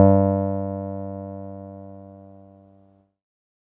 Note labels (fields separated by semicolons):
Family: keyboard; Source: electronic; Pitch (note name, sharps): G2; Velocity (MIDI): 75; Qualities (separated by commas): dark